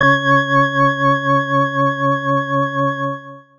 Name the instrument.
electronic organ